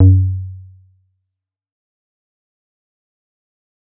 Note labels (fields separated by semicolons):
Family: bass; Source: synthesizer; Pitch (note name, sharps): F#2; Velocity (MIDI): 25; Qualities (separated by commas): dark, fast decay, percussive